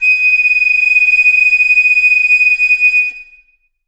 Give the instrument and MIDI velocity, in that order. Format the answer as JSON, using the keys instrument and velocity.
{"instrument": "acoustic flute", "velocity": 100}